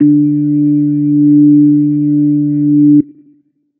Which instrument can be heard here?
electronic organ